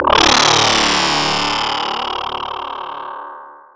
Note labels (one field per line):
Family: mallet percussion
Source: electronic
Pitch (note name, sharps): D1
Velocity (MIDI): 127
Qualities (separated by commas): bright, distorted, long release, non-linear envelope